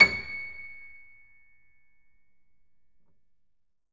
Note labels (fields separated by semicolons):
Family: keyboard; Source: acoustic; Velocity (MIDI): 127; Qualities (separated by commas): reverb